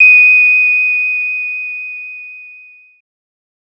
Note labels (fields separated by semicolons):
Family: bass; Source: synthesizer; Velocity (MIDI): 50; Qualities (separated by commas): bright, distorted